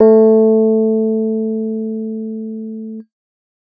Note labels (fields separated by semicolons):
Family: keyboard; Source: electronic; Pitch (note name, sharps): A3; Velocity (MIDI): 75